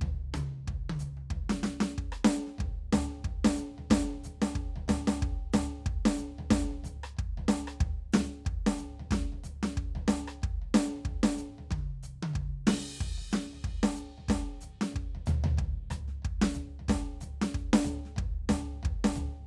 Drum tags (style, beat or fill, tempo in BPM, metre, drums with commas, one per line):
swing
beat
185 BPM
4/4
crash, hi-hat pedal, snare, cross-stick, high tom, floor tom, kick